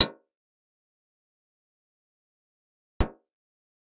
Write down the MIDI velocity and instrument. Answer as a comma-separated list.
50, acoustic guitar